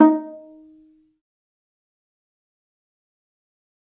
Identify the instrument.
acoustic string instrument